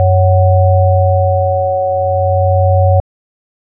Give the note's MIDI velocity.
75